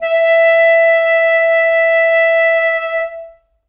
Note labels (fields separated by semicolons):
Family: reed; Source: acoustic; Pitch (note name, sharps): E5; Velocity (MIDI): 100; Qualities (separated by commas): reverb